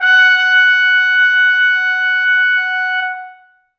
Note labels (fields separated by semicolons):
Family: brass; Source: acoustic; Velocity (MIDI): 100; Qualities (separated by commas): bright, reverb